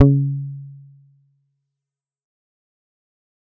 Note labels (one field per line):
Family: bass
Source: synthesizer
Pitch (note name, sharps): C#3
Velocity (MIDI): 75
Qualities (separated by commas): dark, distorted, fast decay